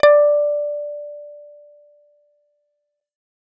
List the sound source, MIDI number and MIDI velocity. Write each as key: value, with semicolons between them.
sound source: synthesizer; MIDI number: 74; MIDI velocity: 127